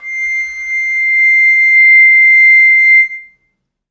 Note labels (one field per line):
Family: flute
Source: acoustic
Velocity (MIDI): 50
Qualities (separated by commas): reverb